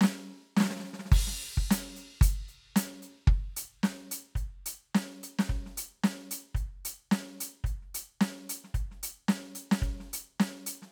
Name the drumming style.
swing